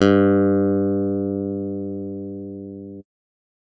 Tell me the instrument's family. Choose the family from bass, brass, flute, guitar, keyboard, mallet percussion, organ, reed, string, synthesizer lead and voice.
keyboard